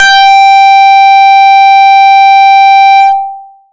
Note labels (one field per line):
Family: bass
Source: synthesizer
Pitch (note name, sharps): G5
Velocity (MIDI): 127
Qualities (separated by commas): bright, distorted, long release